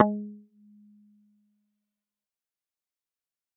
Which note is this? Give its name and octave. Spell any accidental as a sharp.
G#3